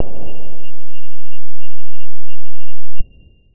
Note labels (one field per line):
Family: guitar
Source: electronic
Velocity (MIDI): 100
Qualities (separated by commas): dark, distorted